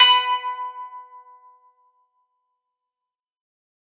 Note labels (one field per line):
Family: guitar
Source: acoustic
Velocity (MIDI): 50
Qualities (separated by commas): fast decay